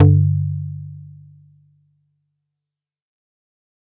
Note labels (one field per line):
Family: mallet percussion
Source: acoustic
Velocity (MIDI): 127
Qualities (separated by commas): fast decay, multiphonic